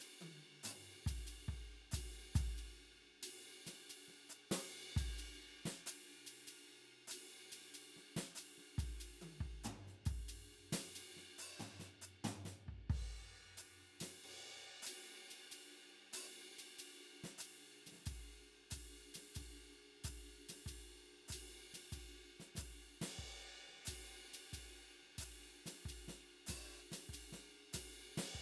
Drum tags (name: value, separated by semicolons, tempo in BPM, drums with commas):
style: jazz; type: beat; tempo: 93 BPM; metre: 4/4; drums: crash, ride, closed hi-hat, hi-hat pedal, snare, high tom, floor tom, kick